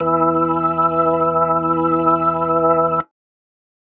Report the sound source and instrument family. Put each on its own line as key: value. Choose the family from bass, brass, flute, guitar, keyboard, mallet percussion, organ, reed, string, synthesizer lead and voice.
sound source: electronic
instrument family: organ